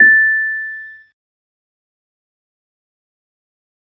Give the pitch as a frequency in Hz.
1760 Hz